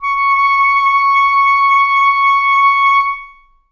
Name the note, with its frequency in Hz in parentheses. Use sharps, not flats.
C#6 (1109 Hz)